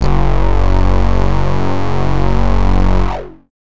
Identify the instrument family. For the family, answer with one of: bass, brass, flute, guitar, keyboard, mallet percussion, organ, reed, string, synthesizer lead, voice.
bass